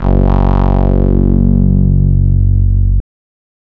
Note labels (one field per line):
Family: bass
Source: synthesizer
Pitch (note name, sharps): F#1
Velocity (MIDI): 127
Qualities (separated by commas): distorted, non-linear envelope